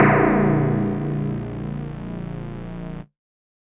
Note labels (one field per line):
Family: mallet percussion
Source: electronic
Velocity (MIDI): 50